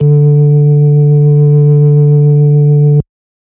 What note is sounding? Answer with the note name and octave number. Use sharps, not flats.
D3